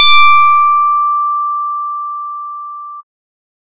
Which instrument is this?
synthesizer bass